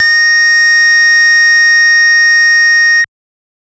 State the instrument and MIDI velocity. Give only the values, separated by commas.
synthesizer bass, 127